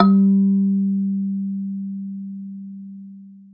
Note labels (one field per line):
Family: mallet percussion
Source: acoustic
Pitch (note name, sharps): G3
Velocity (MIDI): 50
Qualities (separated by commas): long release, reverb